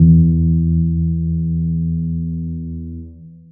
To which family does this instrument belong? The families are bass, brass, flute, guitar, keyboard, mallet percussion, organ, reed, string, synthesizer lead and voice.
keyboard